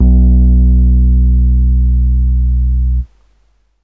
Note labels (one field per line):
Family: keyboard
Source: electronic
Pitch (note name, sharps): B1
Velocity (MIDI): 25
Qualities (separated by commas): dark